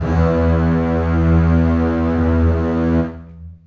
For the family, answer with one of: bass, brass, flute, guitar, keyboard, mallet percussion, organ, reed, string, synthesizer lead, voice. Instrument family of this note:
string